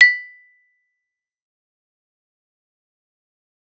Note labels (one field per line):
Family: mallet percussion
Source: acoustic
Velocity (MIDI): 127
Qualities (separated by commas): fast decay, percussive